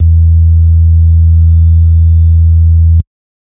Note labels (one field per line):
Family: organ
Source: electronic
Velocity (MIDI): 75